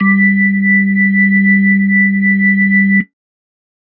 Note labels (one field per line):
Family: organ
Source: electronic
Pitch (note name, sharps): G3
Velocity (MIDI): 127